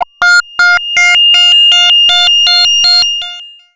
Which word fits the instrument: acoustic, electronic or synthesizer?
synthesizer